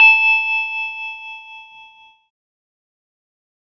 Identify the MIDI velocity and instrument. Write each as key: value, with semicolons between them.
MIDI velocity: 75; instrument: electronic keyboard